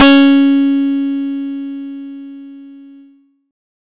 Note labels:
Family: guitar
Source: acoustic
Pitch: C#4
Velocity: 100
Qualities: bright

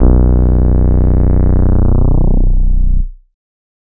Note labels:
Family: bass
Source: synthesizer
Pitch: B0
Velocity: 50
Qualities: distorted

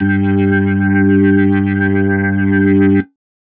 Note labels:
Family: keyboard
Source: electronic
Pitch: G2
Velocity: 25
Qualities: distorted

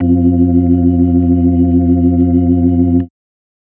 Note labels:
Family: organ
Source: electronic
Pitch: F2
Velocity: 75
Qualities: dark

